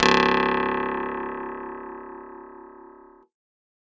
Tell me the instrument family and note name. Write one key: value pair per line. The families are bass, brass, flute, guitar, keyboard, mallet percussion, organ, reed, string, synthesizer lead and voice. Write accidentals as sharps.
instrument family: guitar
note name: C#1